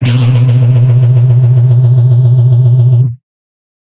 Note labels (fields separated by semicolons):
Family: guitar; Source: electronic; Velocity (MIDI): 50; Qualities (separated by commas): bright, distorted